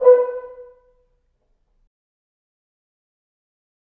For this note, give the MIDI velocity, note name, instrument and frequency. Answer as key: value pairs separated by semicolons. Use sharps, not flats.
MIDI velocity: 25; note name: B4; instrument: acoustic brass instrument; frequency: 493.9 Hz